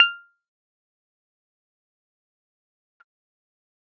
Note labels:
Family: keyboard; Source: electronic; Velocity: 50; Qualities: fast decay, percussive

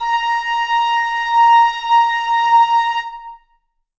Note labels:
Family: reed; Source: acoustic; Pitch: A#5; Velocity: 75; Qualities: reverb

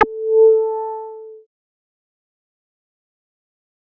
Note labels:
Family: bass; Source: synthesizer; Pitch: A4; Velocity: 127; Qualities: fast decay

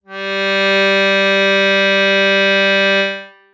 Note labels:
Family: reed; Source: acoustic; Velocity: 25

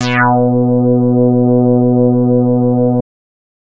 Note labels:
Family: bass; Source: synthesizer; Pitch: B2; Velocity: 25; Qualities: distorted

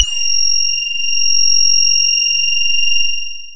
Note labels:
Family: voice; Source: synthesizer; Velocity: 100; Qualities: bright, long release

